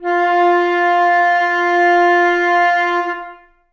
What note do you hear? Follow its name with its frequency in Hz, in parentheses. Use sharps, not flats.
F4 (349.2 Hz)